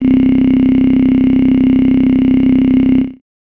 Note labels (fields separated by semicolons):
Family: voice; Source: synthesizer; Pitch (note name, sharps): C1; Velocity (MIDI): 75; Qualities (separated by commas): bright